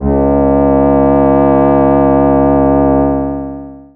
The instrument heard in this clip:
synthesizer voice